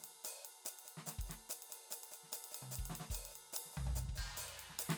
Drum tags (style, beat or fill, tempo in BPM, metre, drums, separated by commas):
fast jazz, beat, 290 BPM, 4/4, ride, hi-hat pedal, snare, high tom, floor tom, kick